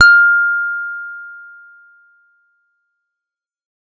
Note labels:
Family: guitar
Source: electronic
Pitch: F6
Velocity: 100

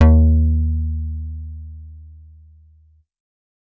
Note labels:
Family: bass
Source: synthesizer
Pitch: D#2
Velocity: 50

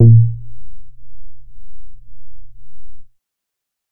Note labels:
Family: bass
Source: synthesizer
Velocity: 25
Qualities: dark, distorted

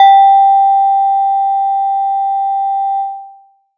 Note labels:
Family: mallet percussion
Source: acoustic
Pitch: G5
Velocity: 127

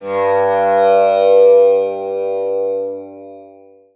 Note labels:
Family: guitar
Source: acoustic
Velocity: 100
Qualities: bright, long release, reverb

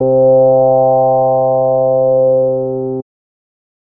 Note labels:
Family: bass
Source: synthesizer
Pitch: C3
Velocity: 100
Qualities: distorted

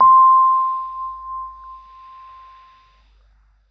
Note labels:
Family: keyboard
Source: electronic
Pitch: C6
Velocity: 25

